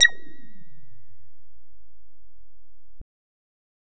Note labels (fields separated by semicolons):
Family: bass; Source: synthesizer; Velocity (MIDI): 50; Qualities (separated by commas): distorted